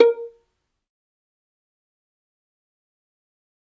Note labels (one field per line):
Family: string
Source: acoustic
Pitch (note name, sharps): A#4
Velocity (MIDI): 100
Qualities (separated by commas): fast decay, percussive, reverb